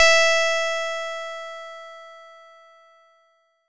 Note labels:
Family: bass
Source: synthesizer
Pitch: E5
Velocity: 25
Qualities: bright, distorted

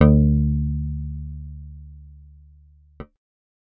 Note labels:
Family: bass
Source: synthesizer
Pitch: D2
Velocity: 100

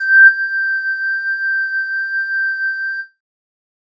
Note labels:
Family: flute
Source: synthesizer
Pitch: G6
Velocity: 25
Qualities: distorted

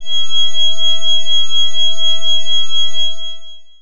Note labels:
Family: organ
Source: electronic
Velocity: 50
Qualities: distorted, long release

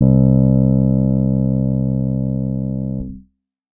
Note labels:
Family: guitar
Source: electronic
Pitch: C2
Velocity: 25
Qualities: reverb

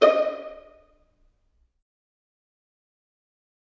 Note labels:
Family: string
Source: acoustic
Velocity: 75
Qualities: dark, fast decay, percussive, reverb

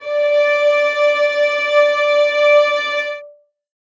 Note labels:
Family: string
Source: acoustic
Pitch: D5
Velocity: 25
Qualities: reverb

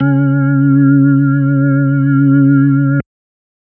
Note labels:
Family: organ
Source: electronic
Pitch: C#3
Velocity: 75

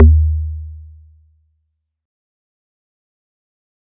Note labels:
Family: mallet percussion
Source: acoustic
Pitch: D#2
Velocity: 50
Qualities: dark, fast decay

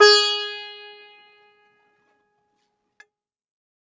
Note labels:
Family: guitar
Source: acoustic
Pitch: G#4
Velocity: 25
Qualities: bright, multiphonic, reverb

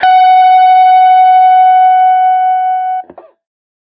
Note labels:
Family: guitar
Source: electronic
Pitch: F#5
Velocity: 100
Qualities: distorted

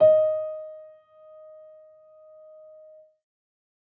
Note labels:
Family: keyboard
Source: acoustic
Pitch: D#5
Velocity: 50

